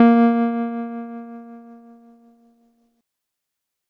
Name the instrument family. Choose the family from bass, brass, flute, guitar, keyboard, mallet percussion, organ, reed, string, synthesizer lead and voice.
keyboard